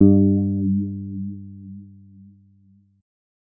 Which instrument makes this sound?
synthesizer bass